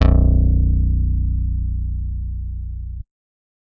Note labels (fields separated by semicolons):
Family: guitar; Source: acoustic; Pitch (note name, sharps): A#0; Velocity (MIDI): 75